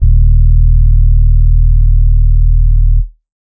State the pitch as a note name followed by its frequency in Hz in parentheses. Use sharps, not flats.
D#1 (38.89 Hz)